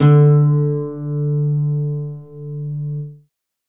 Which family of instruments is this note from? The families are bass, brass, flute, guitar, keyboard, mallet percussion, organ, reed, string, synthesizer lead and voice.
guitar